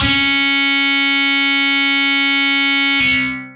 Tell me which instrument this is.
electronic guitar